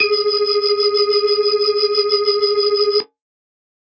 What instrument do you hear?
electronic organ